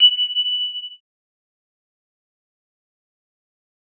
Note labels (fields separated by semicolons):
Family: organ; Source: electronic; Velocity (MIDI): 75; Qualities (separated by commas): bright, fast decay